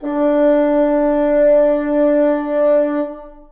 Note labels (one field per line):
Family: reed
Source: acoustic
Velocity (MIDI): 75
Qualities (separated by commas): long release, reverb